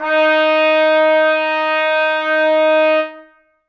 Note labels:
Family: brass; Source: acoustic; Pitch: D#4; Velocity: 100; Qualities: reverb

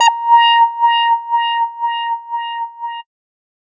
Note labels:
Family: bass; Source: synthesizer; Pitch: A#5; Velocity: 100; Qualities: distorted

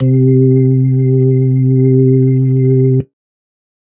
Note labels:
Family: organ; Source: electronic; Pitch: C3; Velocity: 127

